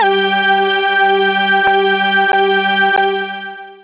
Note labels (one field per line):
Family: synthesizer lead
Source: synthesizer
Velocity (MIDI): 75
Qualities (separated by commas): bright, long release